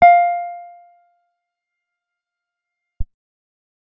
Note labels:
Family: guitar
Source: acoustic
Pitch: F5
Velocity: 25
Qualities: fast decay, percussive

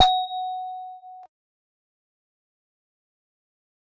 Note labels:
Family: mallet percussion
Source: acoustic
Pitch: F#5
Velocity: 25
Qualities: fast decay, non-linear envelope

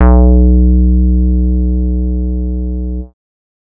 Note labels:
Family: bass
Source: synthesizer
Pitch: B1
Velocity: 50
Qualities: dark

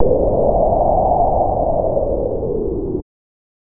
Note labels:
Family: bass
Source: synthesizer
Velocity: 127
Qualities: distorted

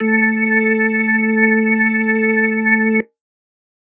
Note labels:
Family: organ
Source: electronic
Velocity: 100

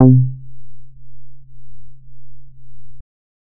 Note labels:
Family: bass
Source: synthesizer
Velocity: 75

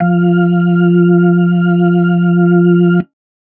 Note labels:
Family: organ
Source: electronic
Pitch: F3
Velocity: 25

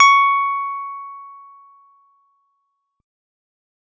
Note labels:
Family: guitar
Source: electronic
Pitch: C#6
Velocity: 100

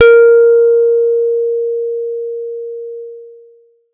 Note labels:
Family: guitar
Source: electronic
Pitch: A#4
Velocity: 127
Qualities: long release

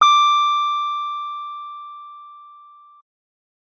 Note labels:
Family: keyboard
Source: electronic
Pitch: D6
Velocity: 75

